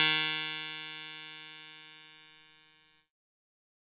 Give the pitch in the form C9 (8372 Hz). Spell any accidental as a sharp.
D#3 (155.6 Hz)